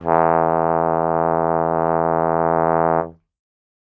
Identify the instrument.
acoustic brass instrument